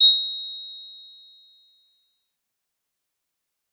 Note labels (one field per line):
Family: synthesizer lead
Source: synthesizer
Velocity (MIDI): 25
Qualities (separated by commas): bright, distorted, fast decay